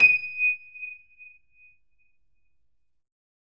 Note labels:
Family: keyboard; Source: electronic; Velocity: 127; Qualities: bright, reverb

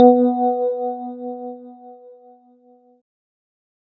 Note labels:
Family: keyboard; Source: electronic; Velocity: 127

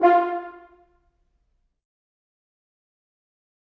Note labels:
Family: brass; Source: acoustic; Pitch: F4; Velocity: 75; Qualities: fast decay, percussive, reverb

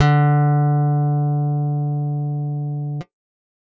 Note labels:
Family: guitar; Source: acoustic; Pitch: D3; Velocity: 127

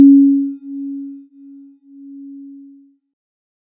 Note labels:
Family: keyboard; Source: synthesizer; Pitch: C#4; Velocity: 100

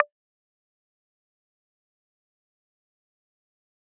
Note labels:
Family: guitar; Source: electronic; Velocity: 75; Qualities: fast decay, percussive

